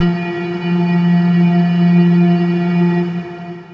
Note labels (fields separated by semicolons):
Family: guitar; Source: electronic; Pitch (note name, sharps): F3; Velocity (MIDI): 25; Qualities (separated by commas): long release